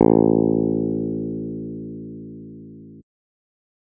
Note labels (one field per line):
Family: guitar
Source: electronic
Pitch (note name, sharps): A1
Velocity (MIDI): 25